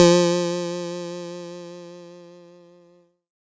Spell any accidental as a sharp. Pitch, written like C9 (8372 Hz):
F3 (174.6 Hz)